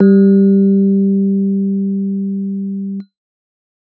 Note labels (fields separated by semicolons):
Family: keyboard; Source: electronic; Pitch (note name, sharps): G3; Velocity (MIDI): 25